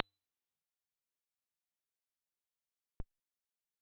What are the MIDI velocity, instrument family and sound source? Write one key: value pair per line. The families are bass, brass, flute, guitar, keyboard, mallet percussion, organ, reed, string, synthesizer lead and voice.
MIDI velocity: 100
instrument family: guitar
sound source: acoustic